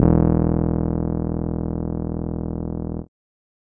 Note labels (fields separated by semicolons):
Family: keyboard; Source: electronic; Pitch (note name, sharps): E1; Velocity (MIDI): 50